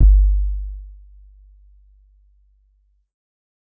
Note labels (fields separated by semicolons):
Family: keyboard; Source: electronic; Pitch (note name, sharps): G1; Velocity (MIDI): 75; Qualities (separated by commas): dark